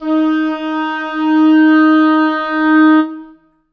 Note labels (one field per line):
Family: reed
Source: acoustic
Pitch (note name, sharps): D#4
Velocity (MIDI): 75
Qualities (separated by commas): reverb